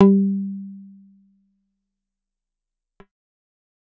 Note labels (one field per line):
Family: guitar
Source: acoustic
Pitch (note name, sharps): G3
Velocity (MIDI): 50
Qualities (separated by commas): dark, fast decay